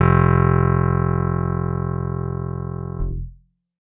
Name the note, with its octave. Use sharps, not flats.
F1